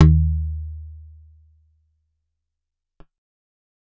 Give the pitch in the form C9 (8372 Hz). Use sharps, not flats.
D#2 (77.78 Hz)